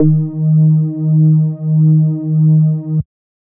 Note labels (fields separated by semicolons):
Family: bass; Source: synthesizer; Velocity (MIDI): 50